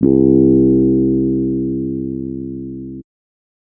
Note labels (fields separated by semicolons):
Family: keyboard; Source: electronic; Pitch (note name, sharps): C2; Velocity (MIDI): 50